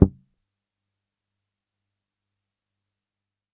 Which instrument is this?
electronic bass